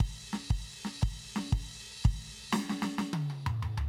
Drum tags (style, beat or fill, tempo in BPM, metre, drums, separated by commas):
rock, beat, 120 BPM, 4/4, crash, snare, high tom, mid tom, floor tom, kick